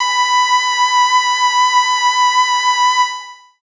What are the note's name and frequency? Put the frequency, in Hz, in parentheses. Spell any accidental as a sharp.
B5 (987.8 Hz)